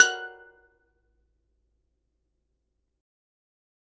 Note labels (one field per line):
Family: mallet percussion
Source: acoustic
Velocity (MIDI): 127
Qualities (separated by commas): percussive, reverb